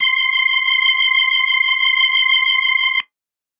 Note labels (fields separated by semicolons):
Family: organ; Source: electronic; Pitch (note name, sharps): C6; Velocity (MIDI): 100